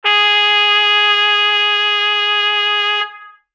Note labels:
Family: brass; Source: acoustic; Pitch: G#4; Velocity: 127; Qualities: bright, distorted

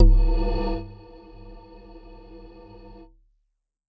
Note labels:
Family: mallet percussion; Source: electronic; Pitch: D1; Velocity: 127; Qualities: dark, non-linear envelope

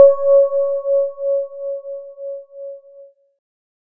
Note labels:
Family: keyboard; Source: electronic; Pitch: C#5; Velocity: 25

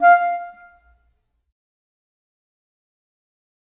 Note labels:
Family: reed; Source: acoustic; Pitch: F5; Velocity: 25; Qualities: fast decay, percussive, reverb

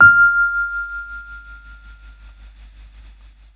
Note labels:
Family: keyboard; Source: electronic; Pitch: F6; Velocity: 25; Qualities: long release

